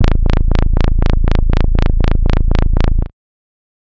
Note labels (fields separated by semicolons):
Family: bass; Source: synthesizer; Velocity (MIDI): 25; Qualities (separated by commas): bright, distorted, tempo-synced